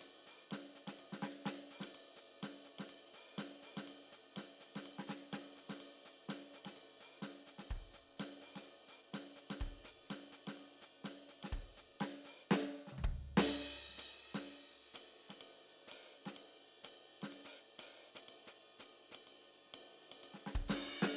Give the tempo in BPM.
125 BPM